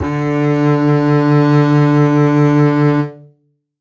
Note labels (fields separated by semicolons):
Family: string; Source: acoustic; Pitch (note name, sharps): D3; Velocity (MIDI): 50; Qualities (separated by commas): reverb